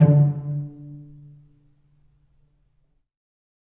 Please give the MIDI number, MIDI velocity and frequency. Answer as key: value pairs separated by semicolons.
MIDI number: 50; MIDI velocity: 127; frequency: 146.8 Hz